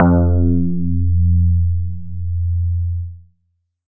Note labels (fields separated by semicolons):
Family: synthesizer lead; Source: synthesizer; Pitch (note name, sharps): F2; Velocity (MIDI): 25